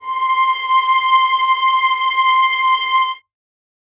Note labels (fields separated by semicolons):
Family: string; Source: acoustic; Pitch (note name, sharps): C6; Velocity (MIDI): 75; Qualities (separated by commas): reverb